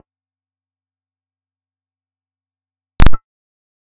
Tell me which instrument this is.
synthesizer bass